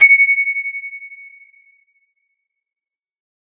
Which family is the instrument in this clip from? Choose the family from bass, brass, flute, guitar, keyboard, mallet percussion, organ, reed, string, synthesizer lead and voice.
guitar